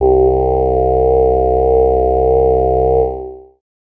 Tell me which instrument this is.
synthesizer voice